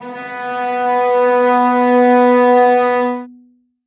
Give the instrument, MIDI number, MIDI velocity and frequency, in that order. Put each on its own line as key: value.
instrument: acoustic string instrument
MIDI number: 59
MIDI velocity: 25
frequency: 246.9 Hz